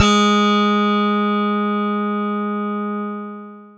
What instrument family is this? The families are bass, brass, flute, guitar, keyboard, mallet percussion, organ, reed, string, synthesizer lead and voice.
keyboard